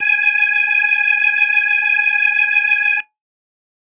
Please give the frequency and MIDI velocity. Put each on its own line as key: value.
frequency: 830.6 Hz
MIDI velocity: 100